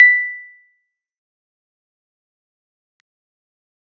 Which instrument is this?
electronic keyboard